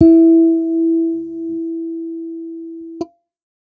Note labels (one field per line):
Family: bass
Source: electronic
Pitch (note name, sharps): E4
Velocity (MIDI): 50